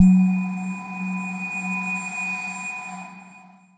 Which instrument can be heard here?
electronic mallet percussion instrument